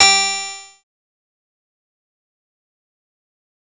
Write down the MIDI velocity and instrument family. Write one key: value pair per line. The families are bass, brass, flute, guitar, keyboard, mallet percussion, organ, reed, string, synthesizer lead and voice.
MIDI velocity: 25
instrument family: bass